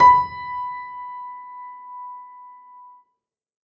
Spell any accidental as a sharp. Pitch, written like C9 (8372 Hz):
B5 (987.8 Hz)